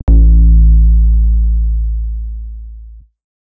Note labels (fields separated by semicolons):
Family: bass; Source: synthesizer; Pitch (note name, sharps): A1; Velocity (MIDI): 127; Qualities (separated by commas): distorted